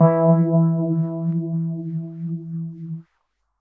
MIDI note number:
52